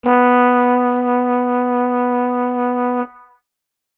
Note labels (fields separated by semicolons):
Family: brass; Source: acoustic; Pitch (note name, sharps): B3; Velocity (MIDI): 50